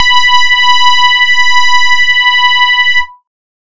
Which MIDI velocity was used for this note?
127